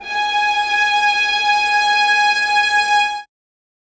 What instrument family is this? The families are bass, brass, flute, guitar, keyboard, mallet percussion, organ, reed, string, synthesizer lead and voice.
string